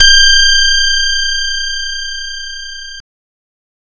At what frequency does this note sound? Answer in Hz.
1568 Hz